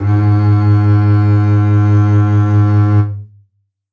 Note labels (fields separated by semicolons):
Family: string; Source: acoustic; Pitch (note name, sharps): G#2; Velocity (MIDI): 100; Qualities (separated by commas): reverb